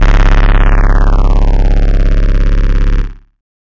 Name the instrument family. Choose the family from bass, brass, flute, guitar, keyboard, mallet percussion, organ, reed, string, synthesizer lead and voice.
bass